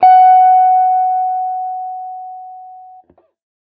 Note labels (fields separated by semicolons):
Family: guitar; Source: electronic; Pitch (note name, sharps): F#5; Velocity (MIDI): 100